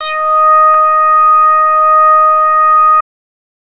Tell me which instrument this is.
synthesizer bass